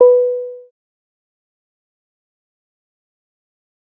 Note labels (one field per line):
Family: bass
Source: synthesizer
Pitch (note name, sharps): B4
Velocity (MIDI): 127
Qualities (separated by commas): fast decay, percussive